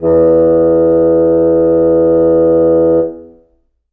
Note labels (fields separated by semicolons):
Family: reed; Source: acoustic; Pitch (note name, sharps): E2; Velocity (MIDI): 25; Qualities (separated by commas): reverb